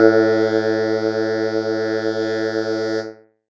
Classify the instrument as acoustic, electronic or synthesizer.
electronic